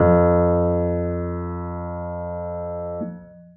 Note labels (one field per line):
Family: keyboard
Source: acoustic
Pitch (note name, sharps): F2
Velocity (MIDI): 25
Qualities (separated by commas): long release